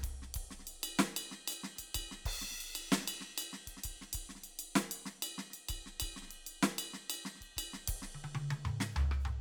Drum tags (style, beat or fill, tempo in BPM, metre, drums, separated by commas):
Afro-Cuban, beat, 128 BPM, 4/4, crash, ride, ride bell, hi-hat pedal, snare, cross-stick, high tom, mid tom, floor tom, kick